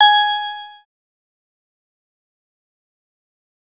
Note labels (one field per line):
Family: synthesizer lead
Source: synthesizer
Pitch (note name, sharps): G#5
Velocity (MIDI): 127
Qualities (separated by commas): bright, distorted, fast decay